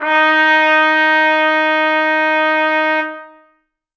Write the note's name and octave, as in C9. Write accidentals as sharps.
D#4